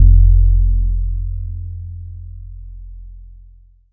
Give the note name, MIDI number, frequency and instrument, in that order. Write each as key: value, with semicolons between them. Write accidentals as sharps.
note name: F1; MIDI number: 29; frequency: 43.65 Hz; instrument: electronic mallet percussion instrument